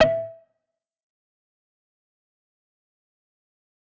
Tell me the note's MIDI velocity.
25